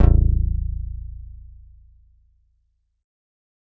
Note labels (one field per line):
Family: bass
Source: synthesizer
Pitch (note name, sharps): A0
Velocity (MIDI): 75